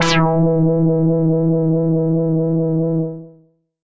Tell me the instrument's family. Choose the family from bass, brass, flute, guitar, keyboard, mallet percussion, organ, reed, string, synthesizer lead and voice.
bass